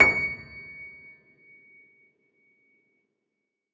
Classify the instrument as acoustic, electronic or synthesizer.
acoustic